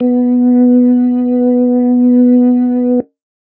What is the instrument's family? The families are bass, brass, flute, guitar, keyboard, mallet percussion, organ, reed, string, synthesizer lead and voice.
organ